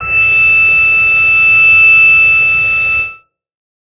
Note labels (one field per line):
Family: bass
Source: synthesizer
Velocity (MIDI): 75